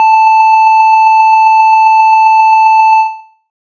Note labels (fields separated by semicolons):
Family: bass; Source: synthesizer; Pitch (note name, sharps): A5; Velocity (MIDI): 50